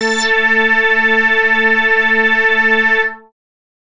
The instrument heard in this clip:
synthesizer bass